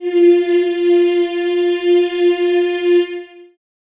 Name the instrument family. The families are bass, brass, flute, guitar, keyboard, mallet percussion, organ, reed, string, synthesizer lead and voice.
voice